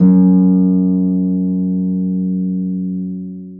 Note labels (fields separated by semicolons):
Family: string; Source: acoustic; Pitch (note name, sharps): F#2; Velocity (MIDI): 100; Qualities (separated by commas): long release, reverb